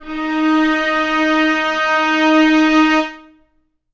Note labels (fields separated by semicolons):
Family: string; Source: acoustic; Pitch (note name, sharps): D#4; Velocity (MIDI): 50; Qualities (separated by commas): reverb